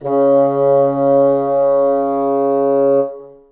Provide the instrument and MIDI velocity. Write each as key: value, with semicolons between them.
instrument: acoustic reed instrument; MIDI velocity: 25